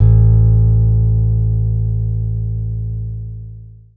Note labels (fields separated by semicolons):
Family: guitar; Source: acoustic; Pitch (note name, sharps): A1; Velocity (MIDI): 25; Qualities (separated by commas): dark, long release